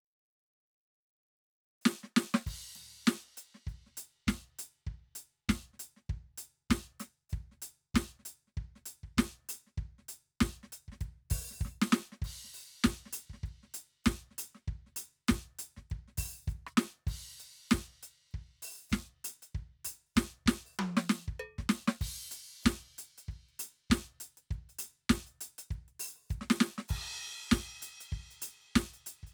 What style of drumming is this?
soul